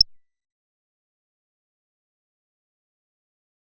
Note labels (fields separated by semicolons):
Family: bass; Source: synthesizer; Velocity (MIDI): 75; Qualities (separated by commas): fast decay, percussive